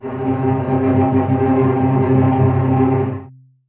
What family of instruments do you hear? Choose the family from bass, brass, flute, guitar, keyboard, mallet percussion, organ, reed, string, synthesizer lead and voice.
string